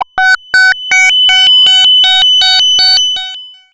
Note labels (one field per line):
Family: bass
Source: synthesizer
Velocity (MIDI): 127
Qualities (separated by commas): bright, distorted, long release, multiphonic, tempo-synced